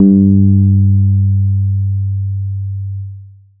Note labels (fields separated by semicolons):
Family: bass; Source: synthesizer; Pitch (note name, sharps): G2; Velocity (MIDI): 25; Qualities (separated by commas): distorted, long release